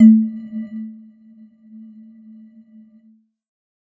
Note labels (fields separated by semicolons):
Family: mallet percussion; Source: electronic; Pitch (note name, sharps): A3; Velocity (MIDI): 75; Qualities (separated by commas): dark, non-linear envelope